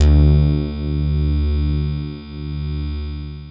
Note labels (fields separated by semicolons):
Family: guitar; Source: synthesizer; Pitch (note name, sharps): D2; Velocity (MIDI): 127; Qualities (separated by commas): long release